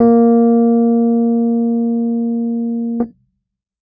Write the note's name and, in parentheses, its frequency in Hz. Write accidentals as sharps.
A#3 (233.1 Hz)